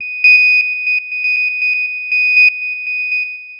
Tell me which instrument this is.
synthesizer lead